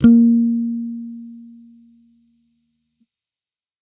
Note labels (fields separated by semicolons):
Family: bass; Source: electronic; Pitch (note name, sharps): A#3; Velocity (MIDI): 50